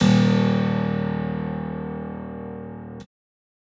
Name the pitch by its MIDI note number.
27